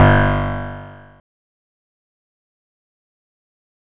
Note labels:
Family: guitar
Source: electronic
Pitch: G1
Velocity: 75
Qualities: bright, distorted, fast decay

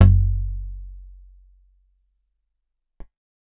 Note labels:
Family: guitar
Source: acoustic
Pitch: F#1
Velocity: 25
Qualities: dark

